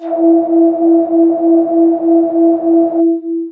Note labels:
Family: voice; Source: synthesizer; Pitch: E4; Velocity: 50; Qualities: distorted, long release

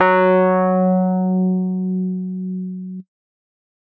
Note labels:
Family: keyboard; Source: electronic; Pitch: F#3; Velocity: 75

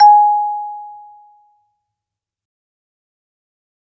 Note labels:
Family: mallet percussion; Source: acoustic; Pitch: G#5; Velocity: 50; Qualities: fast decay, reverb

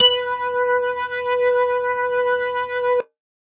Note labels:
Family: organ; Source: electronic; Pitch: B4; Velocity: 50

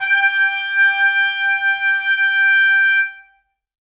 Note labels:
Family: brass; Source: acoustic; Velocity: 75; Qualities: reverb

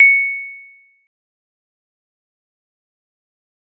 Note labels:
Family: mallet percussion; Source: acoustic; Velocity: 25; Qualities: fast decay, percussive

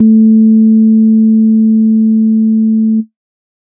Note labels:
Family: organ; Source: electronic; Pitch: A3; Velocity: 75; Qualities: dark

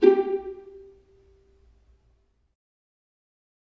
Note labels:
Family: string; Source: acoustic; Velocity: 50; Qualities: dark, fast decay, percussive, reverb

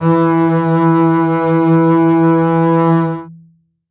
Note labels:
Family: string; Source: acoustic; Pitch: E3; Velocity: 127; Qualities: long release, reverb

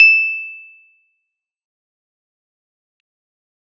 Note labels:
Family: keyboard; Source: electronic; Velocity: 75; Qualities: bright, fast decay, percussive

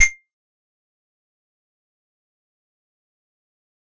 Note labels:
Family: keyboard; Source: acoustic; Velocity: 50; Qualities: fast decay, percussive

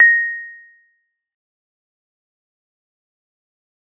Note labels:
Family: mallet percussion; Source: acoustic; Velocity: 100; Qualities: fast decay, percussive

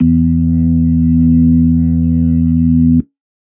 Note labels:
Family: organ; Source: electronic; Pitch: E2; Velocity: 50; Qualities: dark

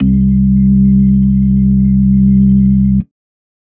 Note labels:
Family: organ; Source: electronic; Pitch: C2; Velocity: 50; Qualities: dark

